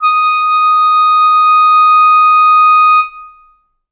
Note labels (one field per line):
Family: reed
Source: acoustic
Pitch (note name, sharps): D#6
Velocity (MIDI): 50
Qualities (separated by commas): long release, reverb